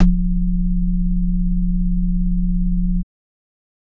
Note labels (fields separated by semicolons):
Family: organ; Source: electronic; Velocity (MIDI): 127; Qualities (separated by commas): multiphonic